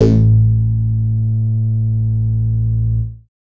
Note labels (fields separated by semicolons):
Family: bass; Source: synthesizer; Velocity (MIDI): 100; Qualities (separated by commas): distorted